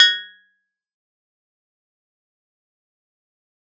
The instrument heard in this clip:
electronic keyboard